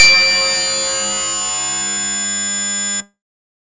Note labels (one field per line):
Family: bass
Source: synthesizer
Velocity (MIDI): 100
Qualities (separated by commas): bright, distorted